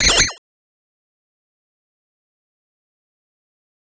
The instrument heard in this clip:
synthesizer bass